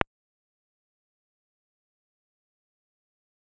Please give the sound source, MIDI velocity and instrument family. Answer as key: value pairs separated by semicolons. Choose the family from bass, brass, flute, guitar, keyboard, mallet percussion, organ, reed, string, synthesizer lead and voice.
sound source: electronic; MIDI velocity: 127; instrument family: guitar